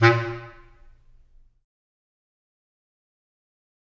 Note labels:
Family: reed; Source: acoustic; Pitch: A#2; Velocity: 75; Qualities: fast decay, percussive, reverb

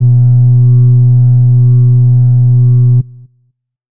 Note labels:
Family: flute; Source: acoustic; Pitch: B2; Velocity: 75; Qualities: dark

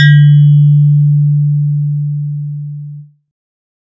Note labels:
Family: synthesizer lead; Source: synthesizer; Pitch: D3; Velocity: 100

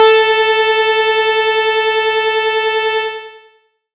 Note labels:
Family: bass; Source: synthesizer; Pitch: A4; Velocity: 50; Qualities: bright, distorted, long release

